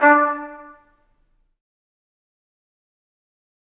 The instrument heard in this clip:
acoustic brass instrument